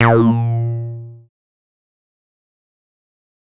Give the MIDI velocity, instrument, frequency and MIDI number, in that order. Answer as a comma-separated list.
100, synthesizer bass, 116.5 Hz, 46